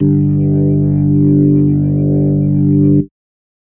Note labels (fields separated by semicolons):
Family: organ; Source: electronic; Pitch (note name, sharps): G1; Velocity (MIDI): 50; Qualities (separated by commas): distorted